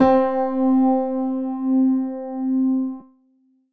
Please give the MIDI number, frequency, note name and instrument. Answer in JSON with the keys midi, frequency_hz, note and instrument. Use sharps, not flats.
{"midi": 60, "frequency_hz": 261.6, "note": "C4", "instrument": "electronic keyboard"}